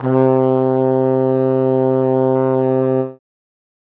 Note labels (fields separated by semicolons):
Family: brass; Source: acoustic; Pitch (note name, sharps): C3; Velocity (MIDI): 50